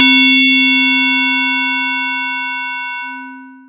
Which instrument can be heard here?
acoustic mallet percussion instrument